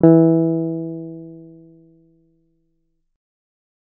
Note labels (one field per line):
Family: guitar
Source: acoustic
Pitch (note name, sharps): E3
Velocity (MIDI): 25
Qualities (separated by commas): dark